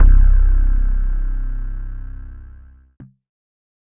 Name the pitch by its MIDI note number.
24